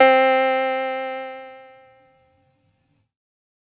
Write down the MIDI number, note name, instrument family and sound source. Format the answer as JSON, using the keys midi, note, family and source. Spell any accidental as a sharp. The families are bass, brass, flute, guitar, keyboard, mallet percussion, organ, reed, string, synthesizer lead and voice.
{"midi": 60, "note": "C4", "family": "keyboard", "source": "electronic"}